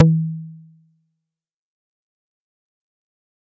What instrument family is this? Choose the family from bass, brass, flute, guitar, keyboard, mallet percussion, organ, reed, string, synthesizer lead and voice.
bass